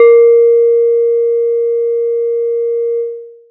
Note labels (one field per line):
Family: mallet percussion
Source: acoustic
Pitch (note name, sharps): A#4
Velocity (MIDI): 100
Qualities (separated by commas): long release